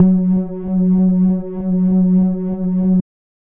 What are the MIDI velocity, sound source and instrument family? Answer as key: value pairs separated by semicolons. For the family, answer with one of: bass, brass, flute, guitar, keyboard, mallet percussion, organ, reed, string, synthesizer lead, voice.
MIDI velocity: 50; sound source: synthesizer; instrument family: bass